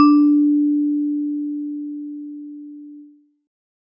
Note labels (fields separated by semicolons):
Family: mallet percussion; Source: acoustic; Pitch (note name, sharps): D4; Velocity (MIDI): 25